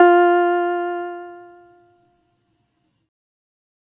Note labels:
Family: keyboard; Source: electronic; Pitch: F4; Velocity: 127

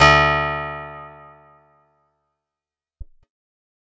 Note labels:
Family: guitar; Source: acoustic; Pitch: D2; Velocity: 127; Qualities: fast decay

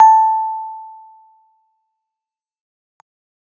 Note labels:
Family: keyboard; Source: electronic; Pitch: A5; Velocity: 25; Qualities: fast decay

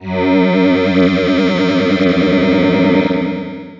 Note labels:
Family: voice; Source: synthesizer; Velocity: 100; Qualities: bright, distorted, long release

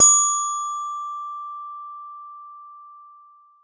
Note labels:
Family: mallet percussion; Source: acoustic; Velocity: 100; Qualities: bright

